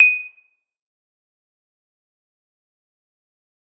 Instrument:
acoustic mallet percussion instrument